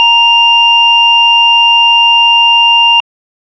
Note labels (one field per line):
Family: organ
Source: electronic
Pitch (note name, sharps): A#5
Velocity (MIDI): 25